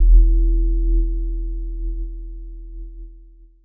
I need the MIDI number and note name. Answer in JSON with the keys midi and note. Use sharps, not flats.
{"midi": 28, "note": "E1"}